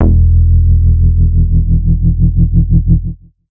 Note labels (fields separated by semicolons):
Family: bass; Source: synthesizer; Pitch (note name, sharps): E1; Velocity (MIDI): 50; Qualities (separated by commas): distorted